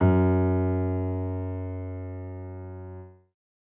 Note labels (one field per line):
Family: keyboard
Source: acoustic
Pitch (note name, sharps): F#2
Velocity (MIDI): 25